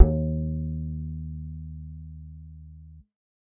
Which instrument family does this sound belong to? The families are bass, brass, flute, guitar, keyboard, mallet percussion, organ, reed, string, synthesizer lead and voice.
bass